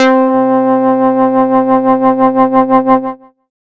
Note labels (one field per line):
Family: bass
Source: synthesizer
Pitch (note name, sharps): C4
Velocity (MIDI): 127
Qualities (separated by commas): distorted